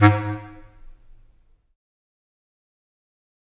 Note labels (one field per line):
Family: reed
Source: acoustic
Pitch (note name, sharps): G#2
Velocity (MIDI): 25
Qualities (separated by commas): fast decay, percussive, reverb